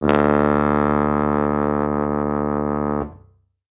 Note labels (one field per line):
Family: brass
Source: acoustic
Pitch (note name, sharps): D2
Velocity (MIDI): 127